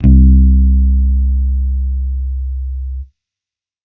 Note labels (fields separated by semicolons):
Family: bass; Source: electronic; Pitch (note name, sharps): C2; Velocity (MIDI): 25